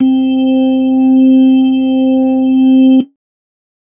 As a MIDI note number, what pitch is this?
60